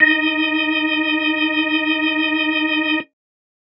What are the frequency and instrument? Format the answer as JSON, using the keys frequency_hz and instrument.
{"frequency_hz": 311.1, "instrument": "electronic organ"}